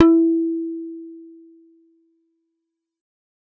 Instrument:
synthesizer bass